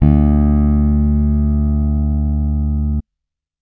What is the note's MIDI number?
38